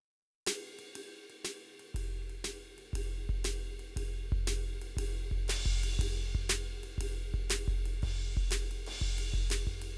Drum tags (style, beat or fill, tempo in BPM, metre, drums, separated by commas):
rock, beat, 120 BPM, 4/4, ride, snare, kick